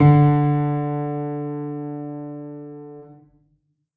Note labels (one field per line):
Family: keyboard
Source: acoustic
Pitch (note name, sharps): D3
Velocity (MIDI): 100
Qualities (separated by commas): reverb